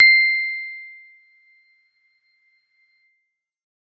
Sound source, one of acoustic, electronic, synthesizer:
electronic